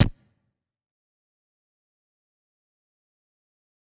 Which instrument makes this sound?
electronic guitar